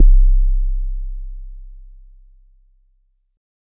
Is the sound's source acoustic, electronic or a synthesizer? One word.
acoustic